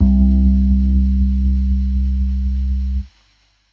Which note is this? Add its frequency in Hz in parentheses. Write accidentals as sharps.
C2 (65.41 Hz)